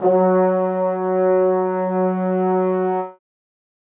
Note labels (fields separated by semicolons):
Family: brass; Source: acoustic; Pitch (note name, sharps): F#3; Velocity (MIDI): 75; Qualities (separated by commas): reverb